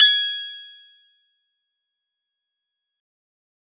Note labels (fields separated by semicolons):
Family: guitar; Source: synthesizer; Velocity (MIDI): 127; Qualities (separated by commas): bright, percussive